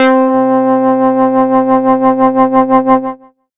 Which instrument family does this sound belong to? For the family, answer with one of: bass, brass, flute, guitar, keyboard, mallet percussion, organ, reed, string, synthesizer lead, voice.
bass